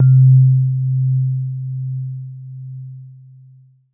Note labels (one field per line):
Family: keyboard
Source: electronic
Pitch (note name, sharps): C3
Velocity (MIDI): 100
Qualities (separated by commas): dark, long release